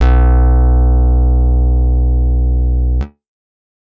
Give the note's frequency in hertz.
61.74 Hz